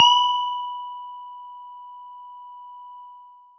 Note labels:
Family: mallet percussion; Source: acoustic; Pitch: B5; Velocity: 127

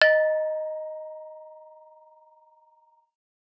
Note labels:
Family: mallet percussion; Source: acoustic; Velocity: 100

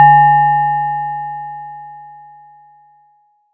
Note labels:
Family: mallet percussion; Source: acoustic; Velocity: 25

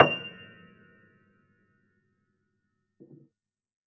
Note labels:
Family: keyboard; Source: acoustic; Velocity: 75; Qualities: percussive, reverb

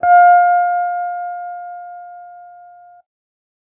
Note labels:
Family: guitar; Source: electronic; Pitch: F5; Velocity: 75; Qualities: non-linear envelope

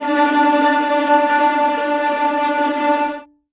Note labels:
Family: string; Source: acoustic; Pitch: D4; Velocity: 75; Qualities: bright, non-linear envelope, reverb

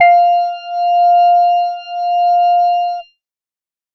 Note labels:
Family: organ; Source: electronic; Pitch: F5; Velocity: 100

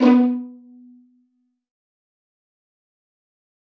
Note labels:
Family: string; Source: acoustic; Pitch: B3; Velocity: 100; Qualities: fast decay, percussive, reverb

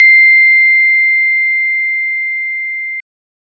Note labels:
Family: organ; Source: electronic; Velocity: 50

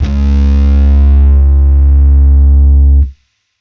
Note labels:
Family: bass; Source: electronic; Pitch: C#2; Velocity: 75; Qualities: bright, distorted

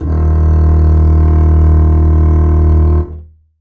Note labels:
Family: string; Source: acoustic; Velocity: 75; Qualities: reverb

